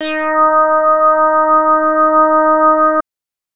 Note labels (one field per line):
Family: bass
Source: synthesizer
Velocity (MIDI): 25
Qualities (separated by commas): distorted